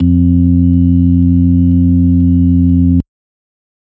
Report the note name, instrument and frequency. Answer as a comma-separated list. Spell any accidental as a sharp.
F2, electronic organ, 87.31 Hz